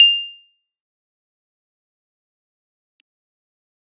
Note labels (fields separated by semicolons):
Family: keyboard; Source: electronic; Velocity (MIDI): 50; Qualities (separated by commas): bright, fast decay, percussive